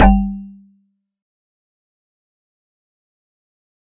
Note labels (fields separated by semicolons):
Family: mallet percussion; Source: acoustic; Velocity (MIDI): 75; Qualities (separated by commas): fast decay, percussive